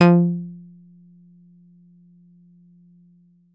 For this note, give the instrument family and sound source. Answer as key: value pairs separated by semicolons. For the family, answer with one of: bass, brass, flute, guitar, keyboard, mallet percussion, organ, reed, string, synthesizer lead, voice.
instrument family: guitar; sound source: synthesizer